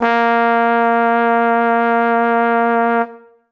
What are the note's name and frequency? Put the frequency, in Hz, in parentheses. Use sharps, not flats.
A#3 (233.1 Hz)